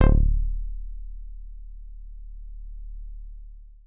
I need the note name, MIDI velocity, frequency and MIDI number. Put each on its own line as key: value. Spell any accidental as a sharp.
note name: D1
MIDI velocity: 25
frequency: 36.71 Hz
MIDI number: 26